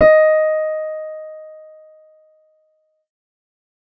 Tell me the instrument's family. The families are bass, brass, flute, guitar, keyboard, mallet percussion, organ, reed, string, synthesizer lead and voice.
keyboard